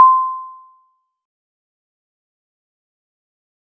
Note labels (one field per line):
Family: mallet percussion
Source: acoustic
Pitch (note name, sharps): C6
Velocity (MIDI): 25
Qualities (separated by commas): fast decay, percussive